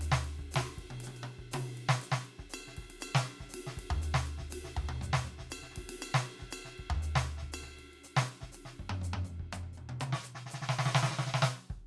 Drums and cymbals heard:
ride, ride bell, hi-hat pedal, snare, cross-stick, high tom, mid tom, floor tom and kick